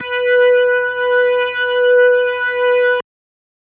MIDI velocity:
25